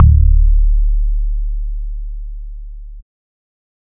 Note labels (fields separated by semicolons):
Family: bass; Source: synthesizer; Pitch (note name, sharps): D1; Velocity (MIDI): 100